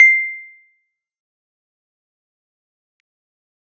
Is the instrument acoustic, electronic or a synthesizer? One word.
electronic